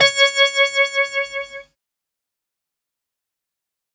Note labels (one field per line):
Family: keyboard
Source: synthesizer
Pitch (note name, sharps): C#5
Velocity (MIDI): 127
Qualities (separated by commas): distorted, fast decay